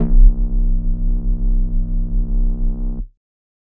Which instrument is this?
synthesizer flute